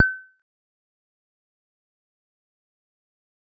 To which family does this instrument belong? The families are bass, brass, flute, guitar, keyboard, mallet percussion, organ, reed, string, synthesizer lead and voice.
bass